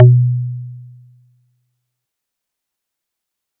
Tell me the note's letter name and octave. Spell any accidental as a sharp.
B2